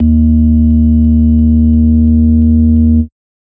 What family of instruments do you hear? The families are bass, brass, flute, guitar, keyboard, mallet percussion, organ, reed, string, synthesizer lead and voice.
organ